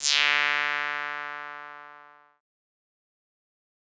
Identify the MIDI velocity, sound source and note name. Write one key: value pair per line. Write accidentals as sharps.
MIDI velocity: 127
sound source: synthesizer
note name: D3